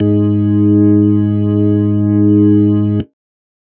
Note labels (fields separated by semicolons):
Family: organ; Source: electronic; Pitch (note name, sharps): G#2; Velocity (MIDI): 25